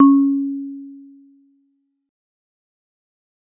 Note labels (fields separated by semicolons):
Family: mallet percussion; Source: acoustic; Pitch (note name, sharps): C#4; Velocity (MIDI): 25; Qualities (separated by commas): dark, fast decay, reverb